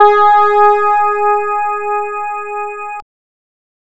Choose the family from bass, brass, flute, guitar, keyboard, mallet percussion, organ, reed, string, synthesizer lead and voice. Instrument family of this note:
bass